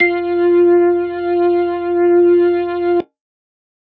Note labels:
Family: organ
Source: electronic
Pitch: F4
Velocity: 25

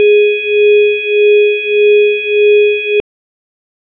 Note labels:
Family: organ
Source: electronic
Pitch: G#4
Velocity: 75

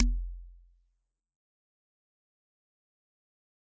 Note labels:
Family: mallet percussion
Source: acoustic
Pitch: F1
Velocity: 127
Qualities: fast decay, percussive

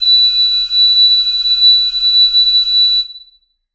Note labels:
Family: reed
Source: acoustic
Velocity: 100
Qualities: bright, reverb

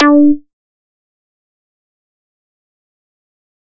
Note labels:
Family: bass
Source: synthesizer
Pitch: D4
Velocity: 75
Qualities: fast decay, percussive

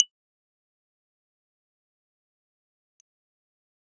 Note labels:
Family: keyboard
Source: electronic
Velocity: 75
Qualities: fast decay, percussive

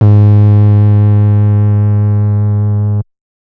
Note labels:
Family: bass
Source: synthesizer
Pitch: G#2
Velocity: 100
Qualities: distorted

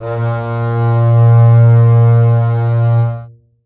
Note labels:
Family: string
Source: acoustic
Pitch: A#2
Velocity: 100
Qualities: reverb

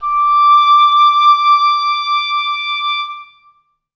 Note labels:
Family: reed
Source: acoustic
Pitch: D6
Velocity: 100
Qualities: reverb

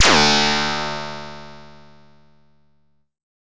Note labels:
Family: bass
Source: synthesizer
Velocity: 127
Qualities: bright, distorted

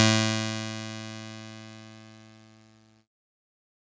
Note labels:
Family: keyboard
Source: electronic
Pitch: A2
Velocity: 25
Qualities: bright, distorted

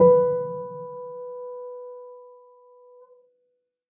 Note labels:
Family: keyboard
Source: acoustic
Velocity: 25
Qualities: dark, reverb

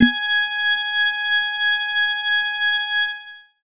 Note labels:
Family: organ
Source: electronic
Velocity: 100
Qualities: reverb

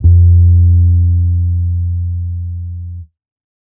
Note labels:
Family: bass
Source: electronic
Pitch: F2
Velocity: 100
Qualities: dark

